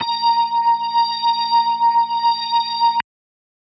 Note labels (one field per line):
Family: organ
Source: electronic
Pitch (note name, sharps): A#5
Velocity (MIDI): 127